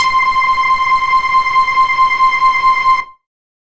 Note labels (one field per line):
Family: bass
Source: synthesizer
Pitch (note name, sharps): C6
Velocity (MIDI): 75